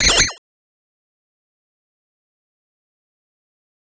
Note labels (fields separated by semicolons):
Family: bass; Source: synthesizer; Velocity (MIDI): 127; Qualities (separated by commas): bright, distorted, fast decay, multiphonic, percussive